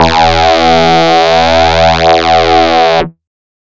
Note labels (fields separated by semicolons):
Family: bass; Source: synthesizer; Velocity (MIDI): 127; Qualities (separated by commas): bright, distorted